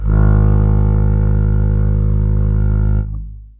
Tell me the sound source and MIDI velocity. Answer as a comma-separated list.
acoustic, 25